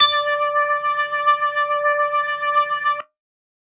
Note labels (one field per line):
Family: organ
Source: electronic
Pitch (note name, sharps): D5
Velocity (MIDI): 50